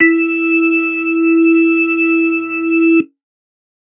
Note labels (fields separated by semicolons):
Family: organ; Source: electronic; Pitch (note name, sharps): E4; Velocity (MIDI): 75